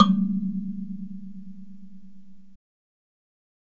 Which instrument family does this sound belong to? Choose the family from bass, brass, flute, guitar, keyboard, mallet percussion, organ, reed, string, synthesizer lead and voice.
mallet percussion